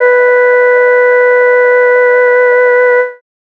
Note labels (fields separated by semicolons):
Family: voice; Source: synthesizer; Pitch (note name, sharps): B4; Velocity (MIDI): 127